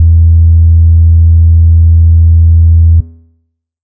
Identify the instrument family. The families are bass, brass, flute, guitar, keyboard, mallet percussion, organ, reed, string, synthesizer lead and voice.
bass